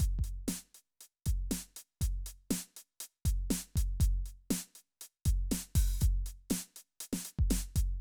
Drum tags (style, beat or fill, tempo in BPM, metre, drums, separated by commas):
rock, beat, 120 BPM, 4/4, closed hi-hat, open hi-hat, hi-hat pedal, snare, kick